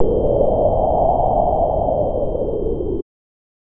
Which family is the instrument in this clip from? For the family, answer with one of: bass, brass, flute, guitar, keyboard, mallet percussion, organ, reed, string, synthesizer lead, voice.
bass